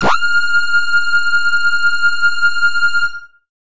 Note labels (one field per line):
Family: bass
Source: synthesizer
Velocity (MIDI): 75